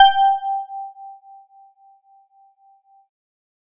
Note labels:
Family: keyboard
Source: electronic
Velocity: 75

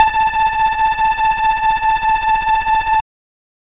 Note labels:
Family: bass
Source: synthesizer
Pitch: A5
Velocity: 100

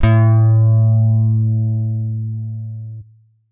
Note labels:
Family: guitar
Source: electronic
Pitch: A2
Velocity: 75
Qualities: distorted

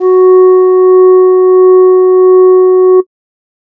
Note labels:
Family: flute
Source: synthesizer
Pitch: F#4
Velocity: 75

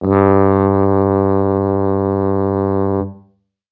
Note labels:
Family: brass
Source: acoustic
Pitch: G2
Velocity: 75

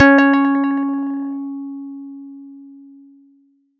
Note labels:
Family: guitar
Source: electronic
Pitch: C#4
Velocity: 100

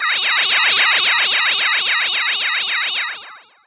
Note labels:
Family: voice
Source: synthesizer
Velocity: 50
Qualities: bright, distorted, long release

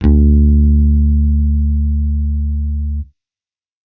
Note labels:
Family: bass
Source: electronic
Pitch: D2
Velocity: 75

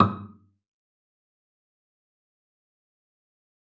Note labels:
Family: string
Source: acoustic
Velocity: 50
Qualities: fast decay, percussive, reverb

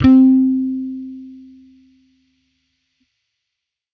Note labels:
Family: bass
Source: electronic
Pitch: C4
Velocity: 25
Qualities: distorted

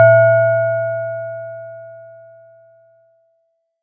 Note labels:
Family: mallet percussion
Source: acoustic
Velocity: 50

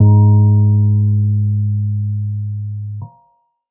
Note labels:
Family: keyboard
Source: electronic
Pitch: G#2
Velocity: 25

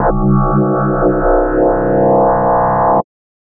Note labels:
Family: mallet percussion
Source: synthesizer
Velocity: 127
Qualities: multiphonic, non-linear envelope

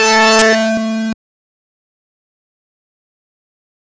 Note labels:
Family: bass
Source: synthesizer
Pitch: A3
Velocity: 127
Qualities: bright, distorted, fast decay

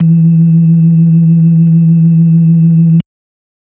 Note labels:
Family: organ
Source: electronic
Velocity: 127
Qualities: dark

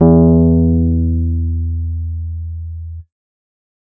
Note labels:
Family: keyboard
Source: electronic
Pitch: E2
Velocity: 50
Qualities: distorted

